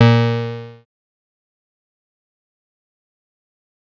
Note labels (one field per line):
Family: synthesizer lead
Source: synthesizer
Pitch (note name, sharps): A#2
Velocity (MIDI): 127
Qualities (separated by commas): distorted, fast decay